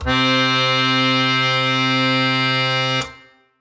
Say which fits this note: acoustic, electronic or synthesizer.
acoustic